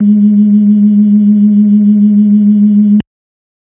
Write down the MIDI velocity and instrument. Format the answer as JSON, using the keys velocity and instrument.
{"velocity": 127, "instrument": "electronic organ"}